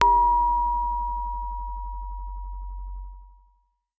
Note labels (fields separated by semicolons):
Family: keyboard; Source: acoustic; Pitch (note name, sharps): F#1; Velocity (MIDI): 127